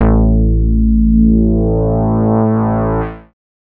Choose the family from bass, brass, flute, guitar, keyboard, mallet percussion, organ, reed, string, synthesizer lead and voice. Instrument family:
bass